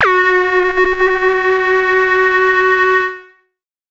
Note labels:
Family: synthesizer lead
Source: synthesizer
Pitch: F#4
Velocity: 50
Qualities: distorted, multiphonic, non-linear envelope

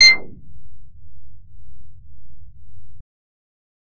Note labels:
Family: bass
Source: synthesizer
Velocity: 127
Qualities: distorted

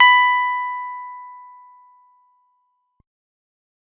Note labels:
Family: guitar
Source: electronic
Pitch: B5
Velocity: 50

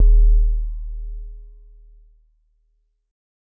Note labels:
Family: keyboard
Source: electronic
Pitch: D#1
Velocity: 25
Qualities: dark

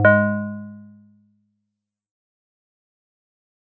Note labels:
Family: mallet percussion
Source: acoustic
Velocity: 100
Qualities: dark, fast decay, multiphonic

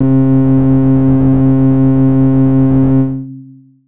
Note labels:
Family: keyboard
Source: electronic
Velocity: 100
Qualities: distorted, long release

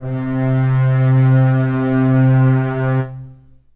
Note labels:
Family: string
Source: acoustic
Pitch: C3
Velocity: 25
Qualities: long release, reverb

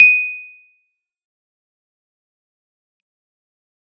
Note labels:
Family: keyboard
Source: electronic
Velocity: 25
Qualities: fast decay, percussive

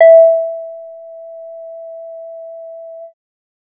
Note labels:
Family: bass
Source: synthesizer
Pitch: E5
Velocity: 100

